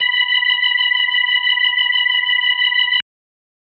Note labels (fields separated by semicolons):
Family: organ; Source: electronic; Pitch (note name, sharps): B5; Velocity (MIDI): 75